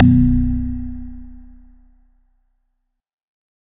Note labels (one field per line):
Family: organ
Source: electronic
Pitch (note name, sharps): B0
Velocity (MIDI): 127